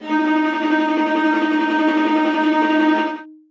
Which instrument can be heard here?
acoustic string instrument